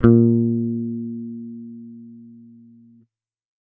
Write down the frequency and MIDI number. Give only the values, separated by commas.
116.5 Hz, 46